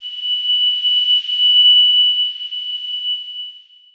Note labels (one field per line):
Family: mallet percussion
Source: electronic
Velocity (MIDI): 25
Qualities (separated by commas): bright, long release, non-linear envelope